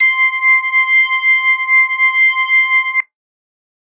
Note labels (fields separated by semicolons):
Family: organ; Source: electronic; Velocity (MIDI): 100